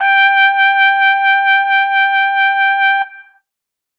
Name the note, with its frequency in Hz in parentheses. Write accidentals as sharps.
G5 (784 Hz)